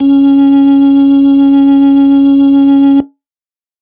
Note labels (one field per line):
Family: organ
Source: electronic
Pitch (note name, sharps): C#4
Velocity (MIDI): 75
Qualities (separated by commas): distorted